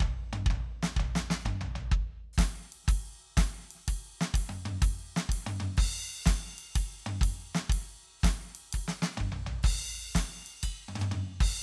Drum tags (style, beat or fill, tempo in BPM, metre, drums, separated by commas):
swing, beat, 124 BPM, 4/4, crash, ride, ride bell, hi-hat pedal, snare, high tom, floor tom, kick